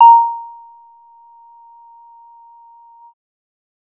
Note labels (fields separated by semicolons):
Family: bass; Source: synthesizer; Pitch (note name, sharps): A#5; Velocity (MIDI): 75; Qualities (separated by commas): percussive